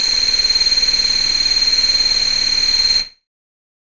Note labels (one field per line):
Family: bass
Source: synthesizer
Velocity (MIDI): 75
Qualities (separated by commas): bright, distorted